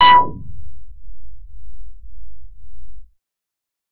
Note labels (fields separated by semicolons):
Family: bass; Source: synthesizer; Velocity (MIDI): 127